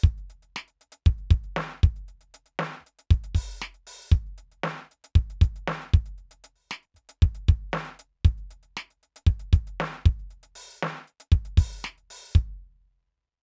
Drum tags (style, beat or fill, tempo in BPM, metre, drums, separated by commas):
funk, beat, 117 BPM, 4/4, closed hi-hat, open hi-hat, hi-hat pedal, snare, kick